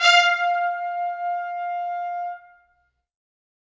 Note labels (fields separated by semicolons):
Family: brass; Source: acoustic; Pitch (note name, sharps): F5; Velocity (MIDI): 127; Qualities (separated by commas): bright, reverb